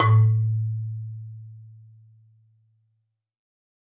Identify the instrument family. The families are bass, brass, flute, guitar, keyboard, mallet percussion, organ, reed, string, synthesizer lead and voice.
mallet percussion